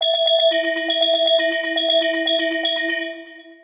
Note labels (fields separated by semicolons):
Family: mallet percussion; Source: synthesizer; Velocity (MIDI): 75; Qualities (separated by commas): long release, multiphonic, tempo-synced